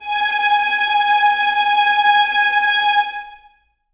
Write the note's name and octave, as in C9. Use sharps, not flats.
G#5